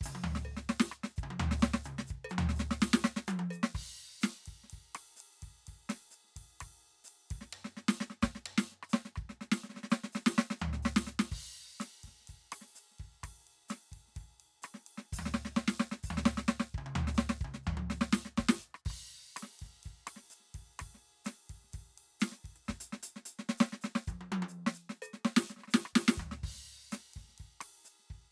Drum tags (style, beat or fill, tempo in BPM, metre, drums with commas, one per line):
bossa nova
beat
127 BPM
4/4
crash, ride, closed hi-hat, hi-hat pedal, percussion, snare, cross-stick, high tom, mid tom, floor tom, kick